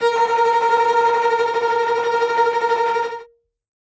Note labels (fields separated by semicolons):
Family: string; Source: acoustic; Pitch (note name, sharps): A#4; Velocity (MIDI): 127; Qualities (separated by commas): bright, non-linear envelope, reverb